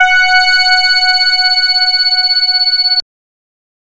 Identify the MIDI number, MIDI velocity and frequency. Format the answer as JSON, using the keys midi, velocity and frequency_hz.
{"midi": 78, "velocity": 100, "frequency_hz": 740}